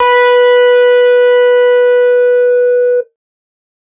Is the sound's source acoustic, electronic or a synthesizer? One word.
electronic